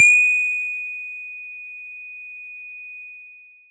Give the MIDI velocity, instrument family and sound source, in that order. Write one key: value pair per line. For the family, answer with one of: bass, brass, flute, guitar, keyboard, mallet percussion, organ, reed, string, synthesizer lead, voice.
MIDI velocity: 127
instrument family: mallet percussion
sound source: acoustic